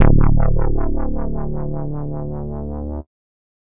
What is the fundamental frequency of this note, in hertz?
36.71 Hz